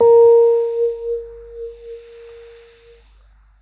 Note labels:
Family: keyboard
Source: electronic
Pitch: A#4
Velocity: 25

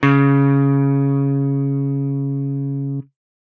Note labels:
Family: guitar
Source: electronic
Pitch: C#3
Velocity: 100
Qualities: distorted

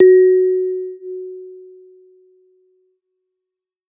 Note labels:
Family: mallet percussion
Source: acoustic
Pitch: F#4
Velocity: 127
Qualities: non-linear envelope

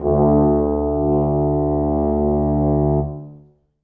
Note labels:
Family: brass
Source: acoustic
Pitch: D2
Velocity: 25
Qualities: dark, reverb

